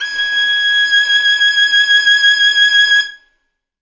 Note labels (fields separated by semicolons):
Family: string; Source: acoustic; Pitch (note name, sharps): G#6; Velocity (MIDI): 50; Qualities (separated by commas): bright